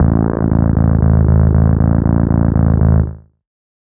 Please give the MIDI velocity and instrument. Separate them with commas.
75, synthesizer bass